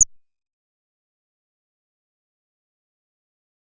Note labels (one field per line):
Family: bass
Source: synthesizer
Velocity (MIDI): 127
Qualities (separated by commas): bright, distorted, fast decay, percussive